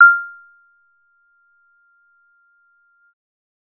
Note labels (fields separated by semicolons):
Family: bass; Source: synthesizer; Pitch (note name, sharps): F6; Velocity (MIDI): 75; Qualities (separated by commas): percussive